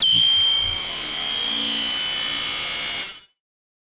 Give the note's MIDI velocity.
100